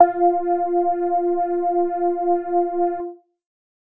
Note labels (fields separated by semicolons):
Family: keyboard; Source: electronic; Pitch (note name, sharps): F4; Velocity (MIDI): 75; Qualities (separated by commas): distorted